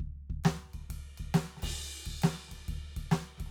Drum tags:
blues shuffle
beat
134 BPM
4/4
crash, ride, ride bell, snare, floor tom, kick

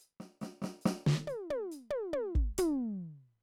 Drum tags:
half-time rock
fill
140 BPM
4/4
closed hi-hat, open hi-hat, hi-hat pedal, snare, high tom, floor tom, kick

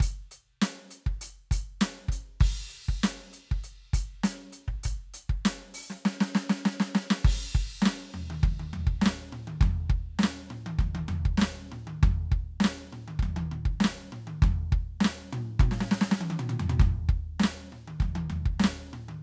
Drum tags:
rock
beat
100 BPM
4/4
crash, closed hi-hat, open hi-hat, hi-hat pedal, snare, high tom, mid tom, floor tom, kick

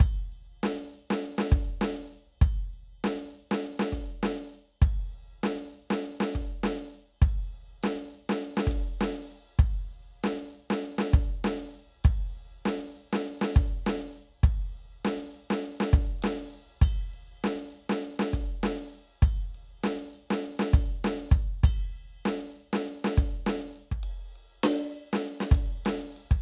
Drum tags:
rock
beat
100 BPM
4/4
ride, ride bell, snare, kick

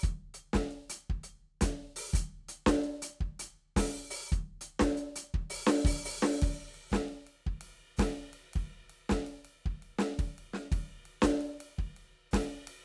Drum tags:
rock shuffle
beat
112 BPM
4/4
ride, closed hi-hat, open hi-hat, hi-hat pedal, snare, kick

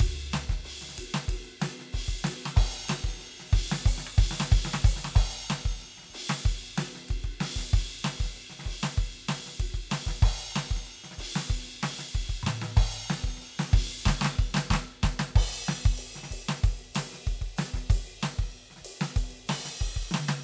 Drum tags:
Afrobeat
beat
94 BPM
4/4
crash, ride, open hi-hat, hi-hat pedal, snare, cross-stick, high tom, mid tom, kick

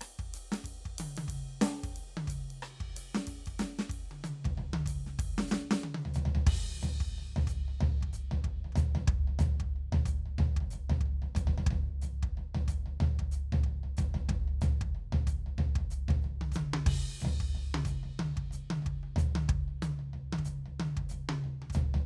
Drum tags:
swing
beat
185 BPM
4/4
crash, ride, hi-hat pedal, snare, cross-stick, high tom, floor tom, kick

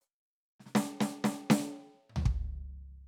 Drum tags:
reggae
fill
78 BPM
4/4
hi-hat pedal, snare, high tom, floor tom, kick

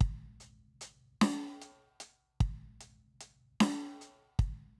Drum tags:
rock
beat
50 BPM
4/4
closed hi-hat, snare, kick

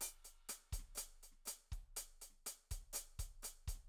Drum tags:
cha-cha
beat
124 BPM
4/4
closed hi-hat, open hi-hat, hi-hat pedal, snare, cross-stick, kick

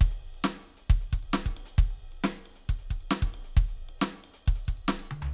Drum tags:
rock
beat
135 BPM
4/4
ride, ride bell, closed hi-hat, hi-hat pedal, snare, high tom, floor tom, kick

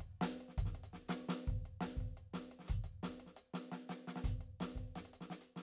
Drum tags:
breakbeat
beat
170 BPM
4/4
closed hi-hat, hi-hat pedal, snare, kick

